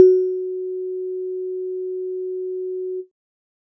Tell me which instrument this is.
electronic keyboard